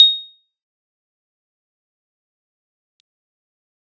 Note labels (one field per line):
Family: keyboard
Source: electronic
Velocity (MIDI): 75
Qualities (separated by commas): bright, fast decay, percussive